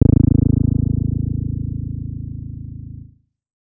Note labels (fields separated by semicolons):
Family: bass; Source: synthesizer; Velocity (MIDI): 127